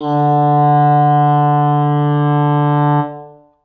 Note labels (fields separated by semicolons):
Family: reed; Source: acoustic; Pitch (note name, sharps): D3; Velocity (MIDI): 100; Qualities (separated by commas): reverb